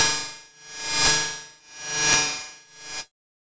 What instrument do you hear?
electronic guitar